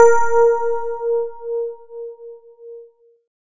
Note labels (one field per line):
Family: keyboard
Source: electronic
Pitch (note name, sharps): A#4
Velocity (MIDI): 100